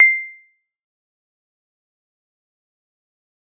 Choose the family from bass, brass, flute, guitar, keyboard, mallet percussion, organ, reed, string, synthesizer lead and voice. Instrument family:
mallet percussion